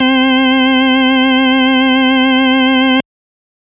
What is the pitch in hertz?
261.6 Hz